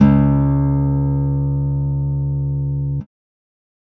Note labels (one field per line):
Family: guitar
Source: electronic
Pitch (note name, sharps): C#2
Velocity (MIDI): 100